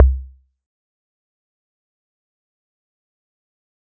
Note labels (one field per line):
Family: mallet percussion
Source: acoustic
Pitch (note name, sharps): C2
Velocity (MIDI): 75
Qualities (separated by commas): fast decay, percussive